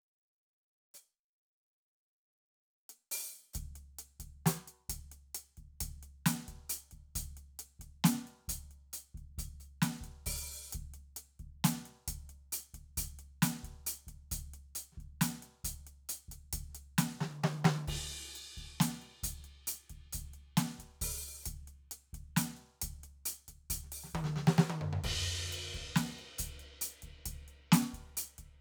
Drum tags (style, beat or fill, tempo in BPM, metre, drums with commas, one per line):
hip-hop
beat
67 BPM
4/4
crash, ride, closed hi-hat, open hi-hat, hi-hat pedal, snare, high tom, floor tom, kick